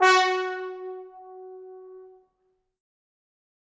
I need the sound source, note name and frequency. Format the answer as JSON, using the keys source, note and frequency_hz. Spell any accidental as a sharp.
{"source": "acoustic", "note": "F#4", "frequency_hz": 370}